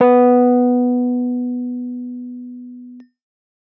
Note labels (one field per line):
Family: keyboard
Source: electronic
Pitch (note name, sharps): B3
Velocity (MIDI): 127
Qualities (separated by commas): dark